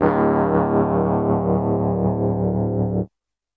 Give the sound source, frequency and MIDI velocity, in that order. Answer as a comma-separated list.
electronic, 36.71 Hz, 127